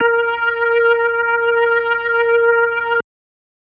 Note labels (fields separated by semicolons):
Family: organ; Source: electronic; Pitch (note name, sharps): A#4; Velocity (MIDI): 100